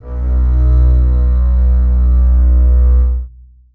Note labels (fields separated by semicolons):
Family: string; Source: acoustic; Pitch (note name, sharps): B1; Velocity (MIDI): 50; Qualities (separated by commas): long release, reverb